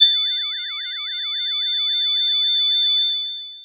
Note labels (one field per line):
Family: voice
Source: synthesizer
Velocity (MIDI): 25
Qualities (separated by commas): bright, distorted, long release